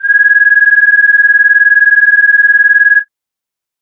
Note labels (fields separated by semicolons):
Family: flute; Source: synthesizer; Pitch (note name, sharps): G#6; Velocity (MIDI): 25